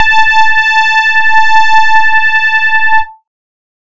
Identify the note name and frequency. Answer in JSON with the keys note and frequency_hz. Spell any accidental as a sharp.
{"note": "A5", "frequency_hz": 880}